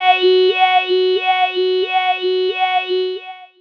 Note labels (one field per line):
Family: voice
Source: synthesizer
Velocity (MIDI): 25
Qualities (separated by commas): long release, non-linear envelope, tempo-synced